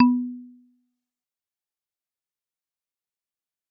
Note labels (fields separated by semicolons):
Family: mallet percussion; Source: acoustic; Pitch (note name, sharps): B3; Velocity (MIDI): 127; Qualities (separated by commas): dark, fast decay, percussive